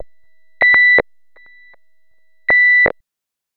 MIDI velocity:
75